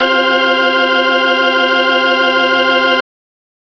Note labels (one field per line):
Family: organ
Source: electronic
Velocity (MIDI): 127